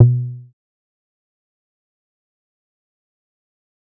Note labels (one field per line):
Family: bass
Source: synthesizer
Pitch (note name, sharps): B2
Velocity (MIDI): 75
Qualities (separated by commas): dark, fast decay, percussive